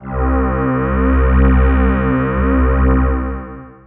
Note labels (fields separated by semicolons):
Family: voice; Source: synthesizer; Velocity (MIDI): 25; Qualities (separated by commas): distorted, long release